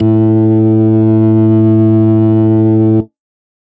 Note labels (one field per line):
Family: organ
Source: electronic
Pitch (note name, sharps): A2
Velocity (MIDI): 100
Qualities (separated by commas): distorted